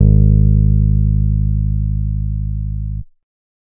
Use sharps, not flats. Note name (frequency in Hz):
G#1 (51.91 Hz)